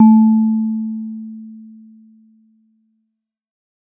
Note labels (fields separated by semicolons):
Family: mallet percussion; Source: acoustic; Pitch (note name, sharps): A3; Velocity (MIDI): 25; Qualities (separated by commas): dark